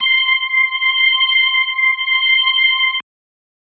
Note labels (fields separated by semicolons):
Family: organ; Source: electronic; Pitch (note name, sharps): C6; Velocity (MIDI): 100